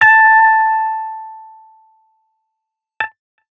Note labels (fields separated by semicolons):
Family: guitar; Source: electronic; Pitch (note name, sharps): A5; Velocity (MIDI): 25; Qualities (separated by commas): distorted, fast decay